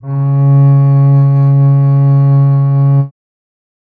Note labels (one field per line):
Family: string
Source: acoustic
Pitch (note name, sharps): C#3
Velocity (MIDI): 50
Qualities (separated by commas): reverb